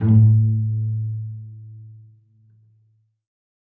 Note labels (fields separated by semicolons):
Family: string; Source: acoustic; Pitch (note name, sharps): A2; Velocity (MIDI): 50; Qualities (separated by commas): dark, reverb